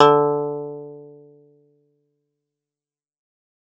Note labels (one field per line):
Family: guitar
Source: acoustic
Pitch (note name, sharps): D3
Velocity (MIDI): 127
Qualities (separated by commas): fast decay, reverb